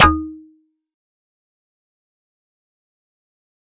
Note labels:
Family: mallet percussion; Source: electronic; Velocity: 100; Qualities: fast decay, percussive

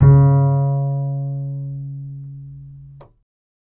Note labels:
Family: bass; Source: electronic; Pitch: C#3; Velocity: 75; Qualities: reverb

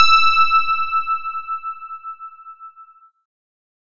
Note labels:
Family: keyboard; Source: electronic; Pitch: E6; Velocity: 127

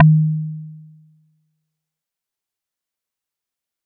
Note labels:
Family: mallet percussion; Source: acoustic; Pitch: D#3; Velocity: 100; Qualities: fast decay

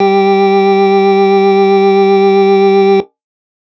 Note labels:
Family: organ; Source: electronic; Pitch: G3; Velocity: 75

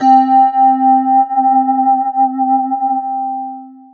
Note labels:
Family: guitar; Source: electronic; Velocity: 127; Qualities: long release, multiphonic, non-linear envelope

